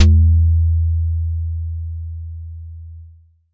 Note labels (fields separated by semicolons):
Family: bass; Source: synthesizer; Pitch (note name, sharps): E2; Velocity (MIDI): 50; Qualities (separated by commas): distorted